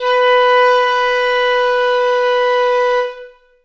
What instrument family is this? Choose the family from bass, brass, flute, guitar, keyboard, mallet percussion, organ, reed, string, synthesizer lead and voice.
flute